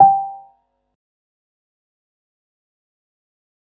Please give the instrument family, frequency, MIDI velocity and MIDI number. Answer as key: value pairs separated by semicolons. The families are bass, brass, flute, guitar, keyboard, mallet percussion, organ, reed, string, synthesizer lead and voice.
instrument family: keyboard; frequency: 784 Hz; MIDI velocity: 25; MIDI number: 79